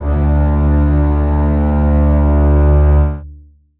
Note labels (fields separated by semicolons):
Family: string; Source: acoustic; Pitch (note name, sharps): D2; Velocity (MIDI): 25; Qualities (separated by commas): long release, reverb